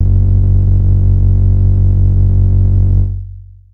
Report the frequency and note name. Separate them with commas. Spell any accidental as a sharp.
46.25 Hz, F#1